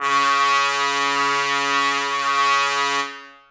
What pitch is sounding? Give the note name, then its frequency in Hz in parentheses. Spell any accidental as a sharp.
C#3 (138.6 Hz)